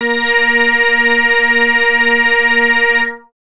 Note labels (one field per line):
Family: bass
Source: synthesizer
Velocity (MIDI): 127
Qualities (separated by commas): bright, distorted